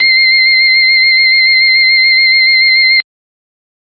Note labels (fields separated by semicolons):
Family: organ; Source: electronic; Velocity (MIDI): 25; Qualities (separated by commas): bright